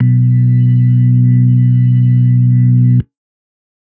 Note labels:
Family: organ; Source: electronic; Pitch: B2; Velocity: 25; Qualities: dark

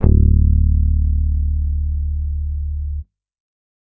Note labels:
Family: bass; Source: electronic; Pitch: D1; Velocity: 127

